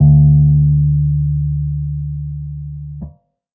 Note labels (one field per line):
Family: keyboard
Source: electronic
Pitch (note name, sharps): D2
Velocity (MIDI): 25